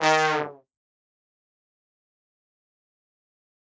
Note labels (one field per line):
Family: brass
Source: acoustic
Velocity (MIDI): 100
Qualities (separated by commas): bright, fast decay, reverb